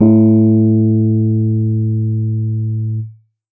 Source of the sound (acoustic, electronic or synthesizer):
electronic